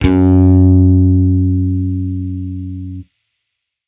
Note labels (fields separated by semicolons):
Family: bass; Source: electronic; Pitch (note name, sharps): F#2; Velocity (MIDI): 25